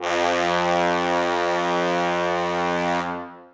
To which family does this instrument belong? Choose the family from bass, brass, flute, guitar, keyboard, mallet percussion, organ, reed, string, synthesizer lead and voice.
brass